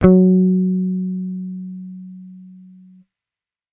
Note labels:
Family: bass; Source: electronic; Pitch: F#3; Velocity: 50

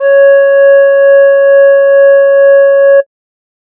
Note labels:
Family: flute; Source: synthesizer; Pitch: C#5; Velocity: 127

